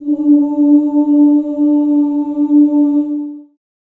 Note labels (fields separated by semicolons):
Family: voice; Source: acoustic; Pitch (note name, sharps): D4; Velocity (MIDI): 25; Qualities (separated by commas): dark, long release, reverb